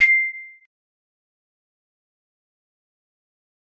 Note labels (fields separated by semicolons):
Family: mallet percussion; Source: acoustic; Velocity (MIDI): 25; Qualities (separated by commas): fast decay, percussive